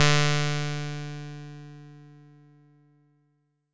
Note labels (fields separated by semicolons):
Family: bass; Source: synthesizer; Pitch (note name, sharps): D3; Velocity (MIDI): 25; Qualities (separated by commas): bright, distorted